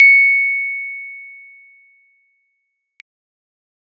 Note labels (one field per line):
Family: keyboard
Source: electronic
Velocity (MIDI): 25